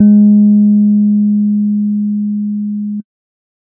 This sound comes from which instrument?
electronic keyboard